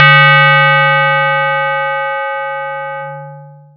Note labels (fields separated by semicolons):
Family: mallet percussion; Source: acoustic; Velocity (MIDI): 100; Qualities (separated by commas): distorted, long release